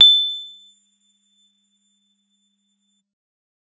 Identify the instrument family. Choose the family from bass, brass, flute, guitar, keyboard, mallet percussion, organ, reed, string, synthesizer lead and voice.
guitar